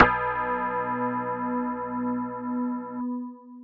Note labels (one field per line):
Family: mallet percussion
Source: electronic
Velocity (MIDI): 100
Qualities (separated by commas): long release